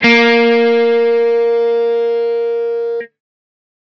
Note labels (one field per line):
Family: guitar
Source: electronic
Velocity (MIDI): 75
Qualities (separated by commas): bright, distorted